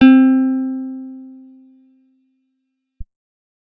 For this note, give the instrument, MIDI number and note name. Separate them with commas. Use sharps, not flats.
acoustic guitar, 60, C4